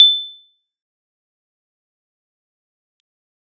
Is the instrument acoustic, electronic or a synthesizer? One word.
electronic